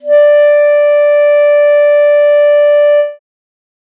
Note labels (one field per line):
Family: reed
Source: acoustic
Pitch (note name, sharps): D5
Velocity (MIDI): 25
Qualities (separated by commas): dark